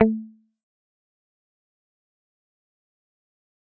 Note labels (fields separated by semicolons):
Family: guitar; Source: electronic; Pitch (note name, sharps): A3; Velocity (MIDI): 127; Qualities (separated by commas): fast decay, percussive